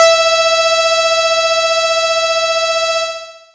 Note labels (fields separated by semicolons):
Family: bass; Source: synthesizer; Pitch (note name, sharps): E5; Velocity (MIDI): 127; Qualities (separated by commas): bright, distorted, long release